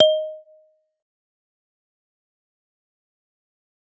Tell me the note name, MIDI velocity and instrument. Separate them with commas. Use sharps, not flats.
D#5, 100, acoustic mallet percussion instrument